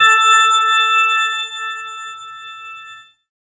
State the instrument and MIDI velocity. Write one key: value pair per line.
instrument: synthesizer keyboard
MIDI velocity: 75